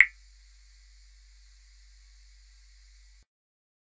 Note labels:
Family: bass; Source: synthesizer; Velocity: 127; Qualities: percussive

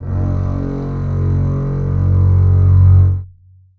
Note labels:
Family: string; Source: acoustic; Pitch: F#1; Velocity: 100; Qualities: long release, reverb

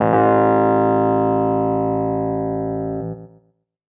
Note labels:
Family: keyboard; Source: electronic; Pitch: A1; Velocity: 127; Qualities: distorted, tempo-synced

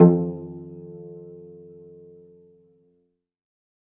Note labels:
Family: string; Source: acoustic; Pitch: F2; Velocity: 127; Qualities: dark, reverb

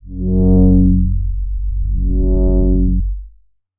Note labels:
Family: bass; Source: synthesizer; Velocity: 25; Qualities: distorted, tempo-synced

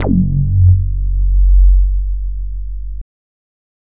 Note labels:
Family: bass; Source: synthesizer; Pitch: F#1; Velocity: 25; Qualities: distorted

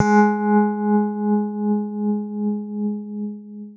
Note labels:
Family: guitar; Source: electronic; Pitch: G#3; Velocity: 127; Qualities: long release, reverb

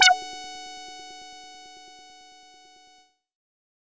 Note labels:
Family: bass; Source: synthesizer; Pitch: F#5; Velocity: 50; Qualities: distorted

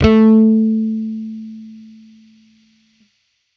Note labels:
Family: bass; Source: electronic; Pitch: A3; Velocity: 50; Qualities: distorted

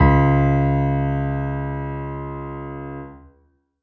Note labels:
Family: keyboard; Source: acoustic; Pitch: C#2; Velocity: 100; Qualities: reverb

